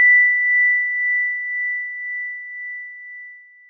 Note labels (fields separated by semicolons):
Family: mallet percussion; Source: acoustic; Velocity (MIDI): 75; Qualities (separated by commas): bright, long release